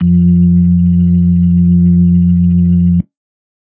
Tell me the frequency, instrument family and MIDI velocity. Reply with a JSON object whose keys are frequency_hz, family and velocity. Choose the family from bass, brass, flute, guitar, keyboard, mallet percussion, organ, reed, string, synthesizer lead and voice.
{"frequency_hz": 87.31, "family": "organ", "velocity": 25}